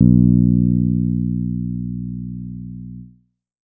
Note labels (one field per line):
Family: bass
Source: synthesizer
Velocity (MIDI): 75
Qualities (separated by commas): dark